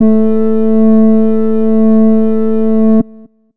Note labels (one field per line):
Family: flute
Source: acoustic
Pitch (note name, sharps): A3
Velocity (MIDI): 25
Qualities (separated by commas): dark